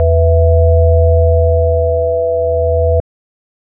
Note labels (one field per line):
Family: organ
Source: electronic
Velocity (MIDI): 100